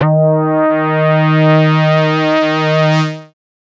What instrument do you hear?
synthesizer bass